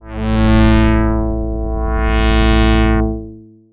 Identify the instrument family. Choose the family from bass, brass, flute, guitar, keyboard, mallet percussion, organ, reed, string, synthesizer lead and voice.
bass